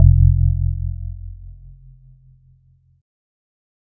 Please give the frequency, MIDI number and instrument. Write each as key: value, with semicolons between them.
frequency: 43.65 Hz; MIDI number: 29; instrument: electronic keyboard